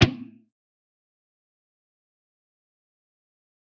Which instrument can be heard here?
electronic guitar